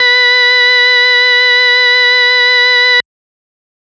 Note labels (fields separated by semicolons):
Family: organ; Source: electronic; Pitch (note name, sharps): B4; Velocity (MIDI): 75; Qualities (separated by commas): bright, distorted